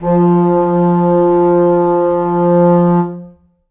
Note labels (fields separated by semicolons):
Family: reed; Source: acoustic; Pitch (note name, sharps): F3; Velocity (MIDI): 50; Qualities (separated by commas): reverb